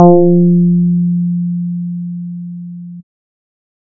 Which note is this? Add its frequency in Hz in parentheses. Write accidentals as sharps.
F3 (174.6 Hz)